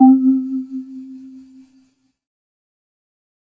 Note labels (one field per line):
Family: keyboard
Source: synthesizer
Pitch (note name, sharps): C4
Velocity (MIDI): 50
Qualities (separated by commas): fast decay